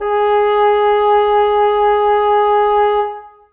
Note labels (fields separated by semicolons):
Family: reed; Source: acoustic; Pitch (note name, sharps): G#4; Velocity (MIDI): 100; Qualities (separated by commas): reverb